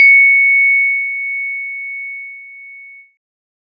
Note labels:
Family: keyboard; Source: electronic; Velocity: 127; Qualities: multiphonic

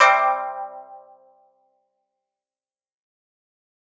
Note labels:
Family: guitar; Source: acoustic; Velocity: 100; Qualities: fast decay

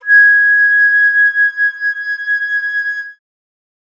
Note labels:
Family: flute; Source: acoustic; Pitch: G#6; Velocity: 50; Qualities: bright

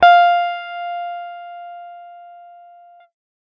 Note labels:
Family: guitar; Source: electronic; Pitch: F5; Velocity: 100

